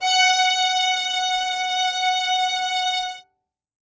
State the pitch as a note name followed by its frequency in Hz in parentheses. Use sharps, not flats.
F#5 (740 Hz)